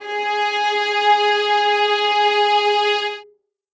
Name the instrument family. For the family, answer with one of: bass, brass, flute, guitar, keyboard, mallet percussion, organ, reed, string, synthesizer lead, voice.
string